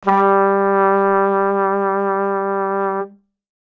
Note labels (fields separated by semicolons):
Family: brass; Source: acoustic; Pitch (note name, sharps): G3; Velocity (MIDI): 25